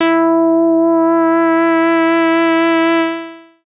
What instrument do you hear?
synthesizer bass